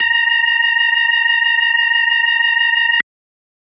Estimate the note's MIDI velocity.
127